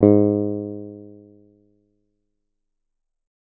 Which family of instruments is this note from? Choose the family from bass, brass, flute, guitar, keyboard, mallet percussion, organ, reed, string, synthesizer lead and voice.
guitar